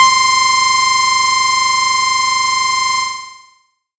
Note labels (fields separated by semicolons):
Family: bass; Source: synthesizer; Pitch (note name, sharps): C6; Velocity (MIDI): 127; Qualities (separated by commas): bright, distorted, long release